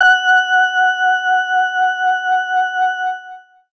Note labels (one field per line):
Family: organ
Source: electronic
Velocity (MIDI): 100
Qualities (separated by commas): distorted